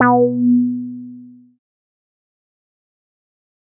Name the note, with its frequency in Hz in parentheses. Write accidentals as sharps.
B3 (246.9 Hz)